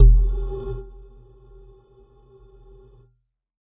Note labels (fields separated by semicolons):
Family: mallet percussion; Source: electronic; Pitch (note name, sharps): F1; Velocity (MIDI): 100; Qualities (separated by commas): dark, non-linear envelope